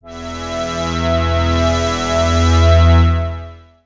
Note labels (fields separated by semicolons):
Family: synthesizer lead; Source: synthesizer; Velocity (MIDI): 127; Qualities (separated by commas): bright, long release, non-linear envelope